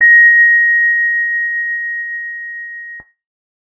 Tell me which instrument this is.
electronic guitar